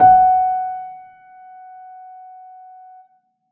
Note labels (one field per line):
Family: keyboard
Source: acoustic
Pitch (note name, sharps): F#5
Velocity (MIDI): 50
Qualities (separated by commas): reverb